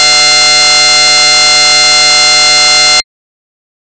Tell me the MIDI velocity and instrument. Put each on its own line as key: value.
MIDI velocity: 100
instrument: synthesizer bass